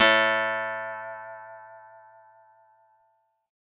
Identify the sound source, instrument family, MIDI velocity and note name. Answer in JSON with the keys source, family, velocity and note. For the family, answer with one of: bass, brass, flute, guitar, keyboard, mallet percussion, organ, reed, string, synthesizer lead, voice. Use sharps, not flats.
{"source": "acoustic", "family": "guitar", "velocity": 100, "note": "A2"}